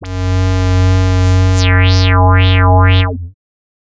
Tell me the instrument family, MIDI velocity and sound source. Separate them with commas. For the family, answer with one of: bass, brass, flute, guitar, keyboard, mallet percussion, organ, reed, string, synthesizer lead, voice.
bass, 127, synthesizer